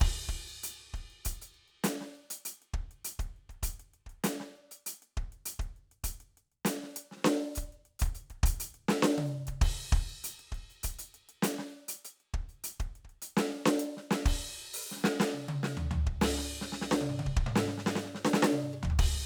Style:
hip-hop